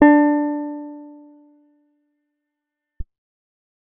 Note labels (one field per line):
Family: guitar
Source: acoustic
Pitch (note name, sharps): D4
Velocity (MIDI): 25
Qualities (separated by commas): fast decay